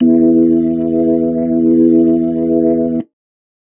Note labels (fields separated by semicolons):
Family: organ; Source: electronic; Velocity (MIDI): 100